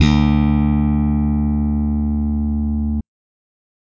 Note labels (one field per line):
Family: bass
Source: electronic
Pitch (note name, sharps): D2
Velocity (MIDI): 50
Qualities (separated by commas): bright